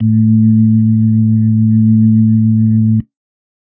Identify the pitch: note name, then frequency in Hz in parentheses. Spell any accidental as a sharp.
A2 (110 Hz)